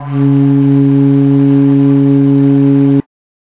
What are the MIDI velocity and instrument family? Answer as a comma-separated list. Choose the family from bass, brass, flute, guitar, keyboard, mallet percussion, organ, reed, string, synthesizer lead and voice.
75, flute